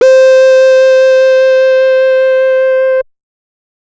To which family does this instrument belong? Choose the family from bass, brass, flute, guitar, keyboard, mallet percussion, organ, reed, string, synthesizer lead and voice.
bass